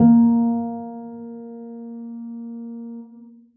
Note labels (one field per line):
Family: keyboard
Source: acoustic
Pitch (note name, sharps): A#3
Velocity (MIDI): 50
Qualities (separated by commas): dark, reverb